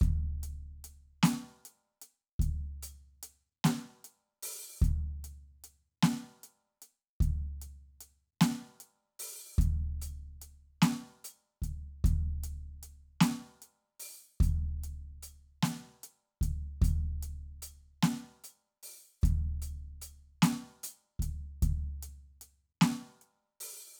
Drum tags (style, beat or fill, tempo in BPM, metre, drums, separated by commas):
rock, beat, 50 BPM, 4/4, closed hi-hat, open hi-hat, hi-hat pedal, snare, kick